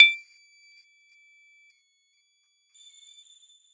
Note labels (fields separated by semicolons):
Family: mallet percussion; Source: acoustic; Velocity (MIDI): 127; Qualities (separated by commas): multiphonic, percussive